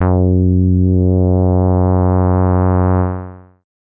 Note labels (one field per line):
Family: bass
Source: synthesizer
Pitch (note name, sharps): F#2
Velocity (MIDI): 50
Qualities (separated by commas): distorted, long release